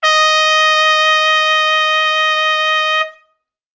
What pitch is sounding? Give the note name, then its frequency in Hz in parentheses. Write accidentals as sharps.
D#5 (622.3 Hz)